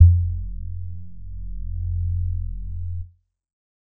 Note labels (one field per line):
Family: keyboard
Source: electronic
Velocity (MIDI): 50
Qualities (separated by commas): dark, distorted